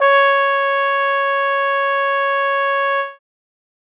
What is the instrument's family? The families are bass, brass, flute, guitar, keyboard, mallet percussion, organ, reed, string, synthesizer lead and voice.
brass